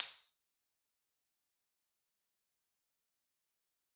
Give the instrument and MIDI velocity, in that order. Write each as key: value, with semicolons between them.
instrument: acoustic mallet percussion instrument; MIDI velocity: 127